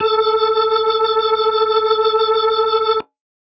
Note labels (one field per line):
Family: organ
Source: electronic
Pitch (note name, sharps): A4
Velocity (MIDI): 25